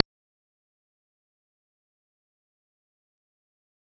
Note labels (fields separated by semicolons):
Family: bass; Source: synthesizer; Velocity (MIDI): 100; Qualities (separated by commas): fast decay, percussive